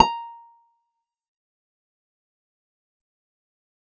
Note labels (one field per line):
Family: guitar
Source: acoustic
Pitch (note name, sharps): A#5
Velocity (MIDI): 25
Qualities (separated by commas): fast decay, percussive